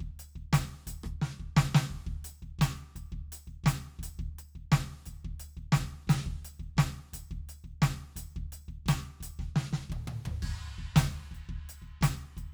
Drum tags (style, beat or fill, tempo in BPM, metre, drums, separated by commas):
rock, beat, 115 BPM, 4/4, crash, percussion, snare, cross-stick, high tom, floor tom, kick